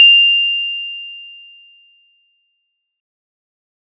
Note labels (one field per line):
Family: mallet percussion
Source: acoustic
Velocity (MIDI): 50